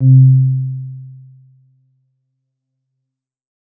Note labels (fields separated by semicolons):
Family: keyboard; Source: electronic; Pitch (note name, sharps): C3; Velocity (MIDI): 25; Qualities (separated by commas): dark